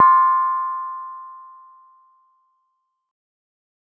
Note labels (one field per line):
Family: mallet percussion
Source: acoustic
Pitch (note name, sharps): C6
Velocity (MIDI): 75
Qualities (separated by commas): reverb